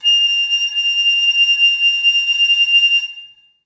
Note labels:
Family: flute; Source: acoustic; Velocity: 50; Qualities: bright, reverb

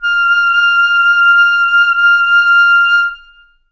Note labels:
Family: reed; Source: acoustic; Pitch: F6; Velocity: 75; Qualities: long release, reverb

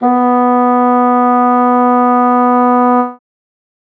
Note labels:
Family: reed; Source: acoustic; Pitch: B3; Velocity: 50

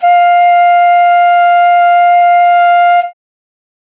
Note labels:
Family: flute; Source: acoustic; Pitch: F5; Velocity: 50

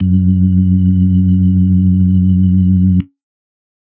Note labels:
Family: organ; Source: electronic; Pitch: F#2; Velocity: 50; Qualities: dark, reverb

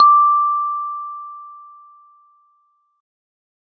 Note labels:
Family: keyboard; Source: electronic; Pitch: D6; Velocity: 100

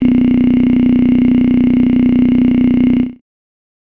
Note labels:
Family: voice; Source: synthesizer; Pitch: B0; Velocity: 127; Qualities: bright

